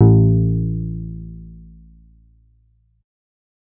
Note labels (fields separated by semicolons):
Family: bass; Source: synthesizer; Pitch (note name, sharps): A1; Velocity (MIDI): 25